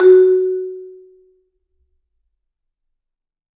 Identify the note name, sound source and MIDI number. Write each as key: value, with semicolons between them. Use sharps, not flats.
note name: F#4; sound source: acoustic; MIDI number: 66